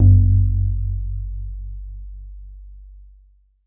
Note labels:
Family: guitar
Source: synthesizer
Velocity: 100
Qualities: dark

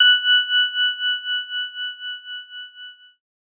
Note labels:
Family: keyboard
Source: electronic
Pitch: F#6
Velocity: 50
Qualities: bright

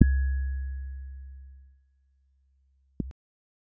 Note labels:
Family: keyboard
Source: electronic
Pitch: G#6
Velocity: 25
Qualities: dark

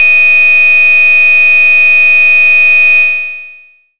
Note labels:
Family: bass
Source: synthesizer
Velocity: 75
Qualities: bright, distorted, long release

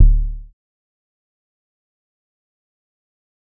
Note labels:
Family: bass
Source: synthesizer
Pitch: D1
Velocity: 50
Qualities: dark, fast decay, percussive

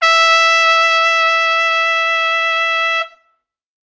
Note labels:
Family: brass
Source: acoustic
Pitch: E5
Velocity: 100

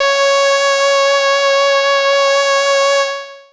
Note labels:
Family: voice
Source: synthesizer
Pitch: C#5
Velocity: 50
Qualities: bright, long release

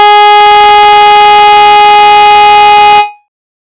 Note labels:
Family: bass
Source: synthesizer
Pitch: G#4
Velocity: 25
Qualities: bright, distorted

